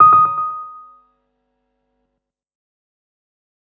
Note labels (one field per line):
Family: keyboard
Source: electronic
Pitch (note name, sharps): D#6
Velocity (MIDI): 50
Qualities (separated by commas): fast decay, tempo-synced